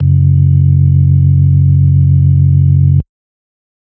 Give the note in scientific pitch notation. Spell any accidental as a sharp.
F#1